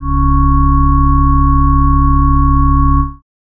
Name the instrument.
electronic organ